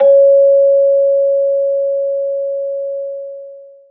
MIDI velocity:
75